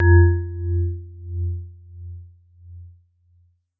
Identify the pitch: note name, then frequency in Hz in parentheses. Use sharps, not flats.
F2 (87.31 Hz)